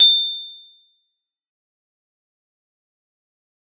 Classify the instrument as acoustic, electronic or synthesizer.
acoustic